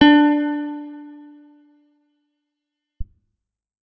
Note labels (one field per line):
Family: guitar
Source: electronic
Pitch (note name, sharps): D4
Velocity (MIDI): 50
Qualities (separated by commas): fast decay, reverb